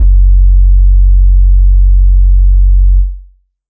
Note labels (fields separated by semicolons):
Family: organ; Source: electronic; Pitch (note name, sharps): F#1; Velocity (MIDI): 25; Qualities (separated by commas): dark